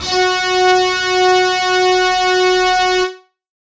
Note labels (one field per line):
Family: guitar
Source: electronic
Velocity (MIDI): 75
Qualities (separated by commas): distorted